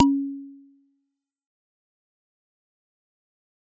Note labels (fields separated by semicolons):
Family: mallet percussion; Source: acoustic; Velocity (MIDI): 127; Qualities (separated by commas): fast decay, percussive